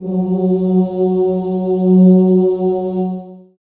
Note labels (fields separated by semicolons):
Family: voice; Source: acoustic; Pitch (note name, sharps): F#3; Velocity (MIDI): 25; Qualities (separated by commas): dark, long release, reverb